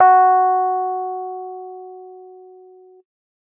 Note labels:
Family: keyboard; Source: electronic; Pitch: F#4; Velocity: 127

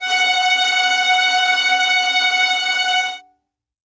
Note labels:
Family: string; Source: acoustic; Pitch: F#5; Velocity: 100; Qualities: bright, non-linear envelope, reverb

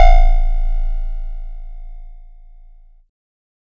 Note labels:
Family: keyboard; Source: electronic; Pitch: A0; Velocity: 127; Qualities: bright, distorted

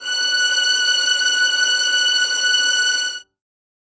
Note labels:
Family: string; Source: acoustic; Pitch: F#6; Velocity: 127; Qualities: reverb

